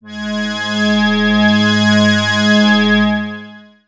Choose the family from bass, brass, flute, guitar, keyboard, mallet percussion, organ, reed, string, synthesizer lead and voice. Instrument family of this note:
synthesizer lead